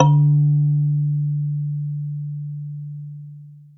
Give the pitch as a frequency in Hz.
146.8 Hz